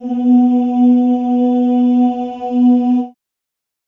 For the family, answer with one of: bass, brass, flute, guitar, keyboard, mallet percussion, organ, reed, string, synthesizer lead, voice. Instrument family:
voice